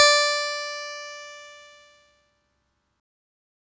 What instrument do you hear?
electronic keyboard